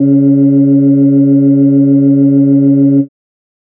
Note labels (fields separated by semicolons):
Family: organ; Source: electronic; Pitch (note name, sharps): C#3; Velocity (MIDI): 127